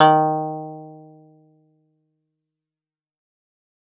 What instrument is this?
acoustic guitar